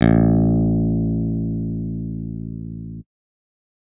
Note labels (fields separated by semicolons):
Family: keyboard; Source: electronic; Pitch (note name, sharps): A1; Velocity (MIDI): 100